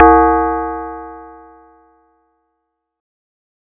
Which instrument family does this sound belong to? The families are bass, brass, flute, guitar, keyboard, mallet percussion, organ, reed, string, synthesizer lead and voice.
mallet percussion